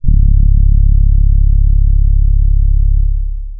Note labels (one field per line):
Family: keyboard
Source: electronic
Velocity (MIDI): 127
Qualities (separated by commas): dark, long release